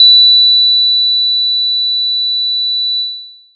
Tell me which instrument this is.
acoustic mallet percussion instrument